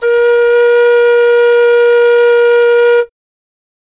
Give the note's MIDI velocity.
127